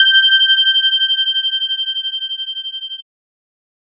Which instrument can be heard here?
synthesizer bass